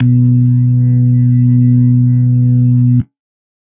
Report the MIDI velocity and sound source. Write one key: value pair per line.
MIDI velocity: 50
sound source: electronic